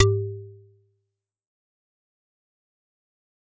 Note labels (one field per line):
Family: mallet percussion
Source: acoustic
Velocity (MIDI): 75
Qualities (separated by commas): fast decay, percussive